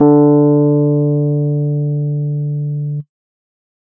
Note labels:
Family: keyboard; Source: electronic; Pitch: D3; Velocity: 75

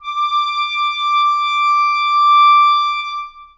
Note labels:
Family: reed; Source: acoustic; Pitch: D6; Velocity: 127; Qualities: long release, reverb

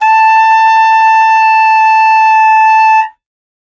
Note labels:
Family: reed; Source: acoustic; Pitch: A5; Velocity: 75; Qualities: bright

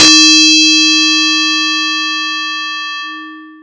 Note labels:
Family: mallet percussion; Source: acoustic; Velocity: 100; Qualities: bright, distorted, long release

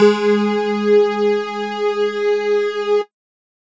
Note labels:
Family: mallet percussion; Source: electronic; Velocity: 100

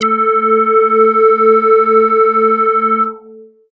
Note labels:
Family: bass; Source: synthesizer; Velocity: 100; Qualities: distorted, long release, multiphonic

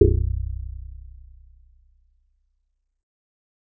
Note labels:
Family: bass; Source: synthesizer; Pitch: B0; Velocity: 100; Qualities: dark

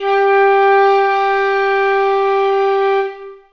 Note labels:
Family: flute; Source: acoustic; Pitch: G4; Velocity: 75; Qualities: reverb

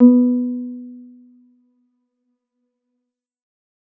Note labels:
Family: keyboard; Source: electronic; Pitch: B3; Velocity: 75

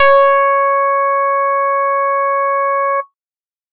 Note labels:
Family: bass; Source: synthesizer; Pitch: C#5; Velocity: 75

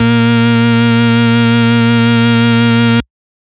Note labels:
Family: organ; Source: electronic; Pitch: A#2; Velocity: 100; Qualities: distorted

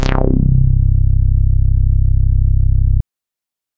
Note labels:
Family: bass; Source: synthesizer; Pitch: C1; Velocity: 75; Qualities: distorted

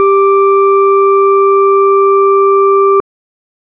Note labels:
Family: organ; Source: electronic; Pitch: G4; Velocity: 100

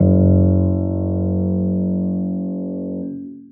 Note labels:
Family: keyboard; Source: acoustic; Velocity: 50; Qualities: long release, reverb

